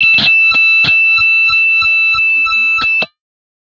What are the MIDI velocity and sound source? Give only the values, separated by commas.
50, synthesizer